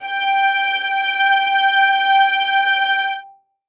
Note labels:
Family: string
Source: acoustic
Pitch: G5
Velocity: 100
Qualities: reverb

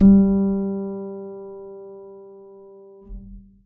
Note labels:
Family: keyboard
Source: acoustic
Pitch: G3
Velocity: 50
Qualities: dark, reverb

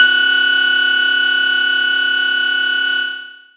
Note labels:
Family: bass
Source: synthesizer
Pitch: F#6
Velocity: 25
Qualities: bright, distorted, long release

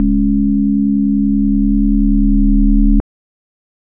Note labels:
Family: organ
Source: electronic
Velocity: 100

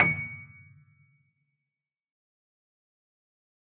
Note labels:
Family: keyboard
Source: acoustic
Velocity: 127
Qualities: fast decay, percussive, reverb

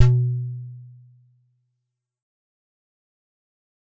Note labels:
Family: keyboard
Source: acoustic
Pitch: B2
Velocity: 25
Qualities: fast decay

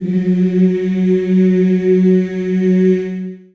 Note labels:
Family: voice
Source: acoustic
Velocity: 50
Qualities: long release, reverb

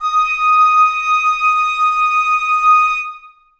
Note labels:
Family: reed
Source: acoustic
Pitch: D#6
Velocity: 75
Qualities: reverb

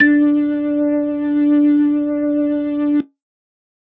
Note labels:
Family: organ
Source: electronic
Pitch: D4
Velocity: 100

